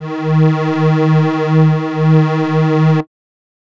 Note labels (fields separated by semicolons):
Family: reed; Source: acoustic; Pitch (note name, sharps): D#3; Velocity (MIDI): 100